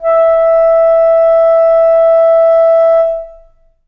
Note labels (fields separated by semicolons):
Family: flute; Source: acoustic; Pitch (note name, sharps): E5; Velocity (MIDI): 25; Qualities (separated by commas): long release, reverb